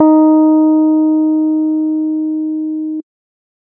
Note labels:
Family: keyboard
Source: electronic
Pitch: D#4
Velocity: 100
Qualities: dark

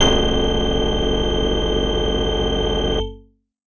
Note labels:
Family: keyboard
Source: electronic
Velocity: 50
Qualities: distorted

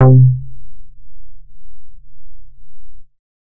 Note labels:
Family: bass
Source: synthesizer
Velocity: 75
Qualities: distorted

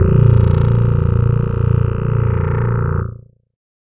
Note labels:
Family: keyboard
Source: electronic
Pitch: A#0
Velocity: 75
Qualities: distorted, multiphonic

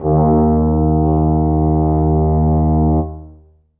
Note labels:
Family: brass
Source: acoustic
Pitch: D#2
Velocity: 50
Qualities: dark, reverb

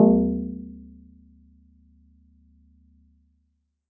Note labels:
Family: mallet percussion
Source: acoustic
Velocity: 50

